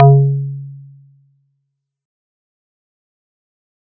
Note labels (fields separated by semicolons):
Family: mallet percussion; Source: acoustic; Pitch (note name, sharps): C#3; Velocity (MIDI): 100; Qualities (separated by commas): fast decay